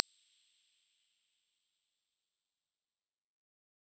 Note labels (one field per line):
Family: mallet percussion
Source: electronic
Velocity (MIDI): 100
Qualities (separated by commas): bright, distorted, long release, non-linear envelope